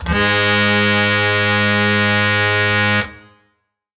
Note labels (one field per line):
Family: reed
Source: acoustic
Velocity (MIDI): 50